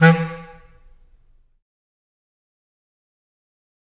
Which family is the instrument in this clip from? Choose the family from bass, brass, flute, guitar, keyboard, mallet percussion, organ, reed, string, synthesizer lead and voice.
reed